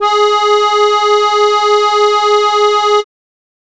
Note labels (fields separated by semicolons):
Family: keyboard; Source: acoustic; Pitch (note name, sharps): G#4; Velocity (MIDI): 75